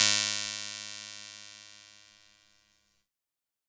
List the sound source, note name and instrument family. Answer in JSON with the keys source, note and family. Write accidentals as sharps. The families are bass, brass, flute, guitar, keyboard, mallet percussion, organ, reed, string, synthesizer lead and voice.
{"source": "electronic", "note": "G#2", "family": "keyboard"}